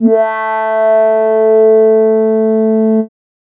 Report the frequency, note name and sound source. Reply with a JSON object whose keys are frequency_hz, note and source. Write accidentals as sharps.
{"frequency_hz": 220, "note": "A3", "source": "synthesizer"}